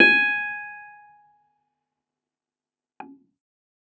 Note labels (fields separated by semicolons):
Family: keyboard; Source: electronic; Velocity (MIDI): 75; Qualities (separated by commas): distorted, fast decay